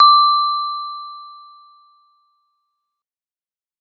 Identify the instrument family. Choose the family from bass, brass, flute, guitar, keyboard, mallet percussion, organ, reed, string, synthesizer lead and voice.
mallet percussion